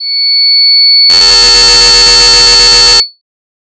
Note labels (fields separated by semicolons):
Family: voice; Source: synthesizer; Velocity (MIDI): 25; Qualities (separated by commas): bright